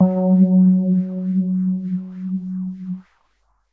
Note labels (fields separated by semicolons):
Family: keyboard; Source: electronic; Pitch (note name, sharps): F#3; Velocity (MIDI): 50; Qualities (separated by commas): dark, non-linear envelope